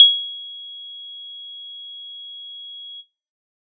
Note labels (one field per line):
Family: bass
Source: synthesizer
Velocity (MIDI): 127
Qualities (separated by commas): bright